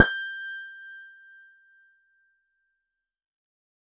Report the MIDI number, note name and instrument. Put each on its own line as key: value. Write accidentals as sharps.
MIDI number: 91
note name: G6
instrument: electronic keyboard